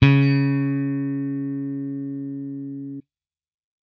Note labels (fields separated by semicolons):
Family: bass; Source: electronic; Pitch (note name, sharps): C#3; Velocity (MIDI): 127